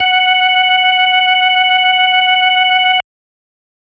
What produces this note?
electronic organ